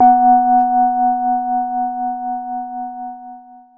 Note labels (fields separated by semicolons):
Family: keyboard; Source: electronic; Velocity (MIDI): 50; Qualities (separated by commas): long release, reverb